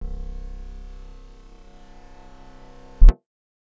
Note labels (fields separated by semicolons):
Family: guitar; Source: acoustic; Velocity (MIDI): 127; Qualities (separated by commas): bright